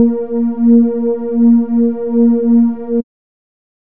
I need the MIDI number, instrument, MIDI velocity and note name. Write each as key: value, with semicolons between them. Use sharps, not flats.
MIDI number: 58; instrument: synthesizer bass; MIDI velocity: 75; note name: A#3